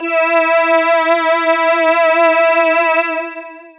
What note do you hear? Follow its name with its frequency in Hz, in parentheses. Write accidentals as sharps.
E4 (329.6 Hz)